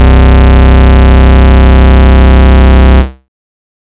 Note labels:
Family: bass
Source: synthesizer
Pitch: C1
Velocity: 25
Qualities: bright, distorted

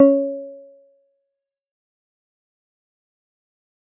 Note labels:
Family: guitar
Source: synthesizer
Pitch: C#4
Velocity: 50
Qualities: dark, fast decay, percussive

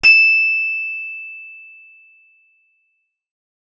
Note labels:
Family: guitar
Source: acoustic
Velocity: 50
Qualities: bright, distorted

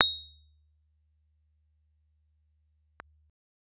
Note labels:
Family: keyboard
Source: electronic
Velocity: 75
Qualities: percussive

